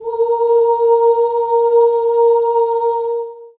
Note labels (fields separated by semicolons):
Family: voice; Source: acoustic; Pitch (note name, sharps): A#4; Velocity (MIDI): 25; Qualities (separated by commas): long release, reverb